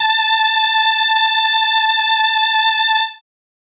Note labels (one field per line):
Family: keyboard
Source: synthesizer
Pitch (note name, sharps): A5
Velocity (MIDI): 100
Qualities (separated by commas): bright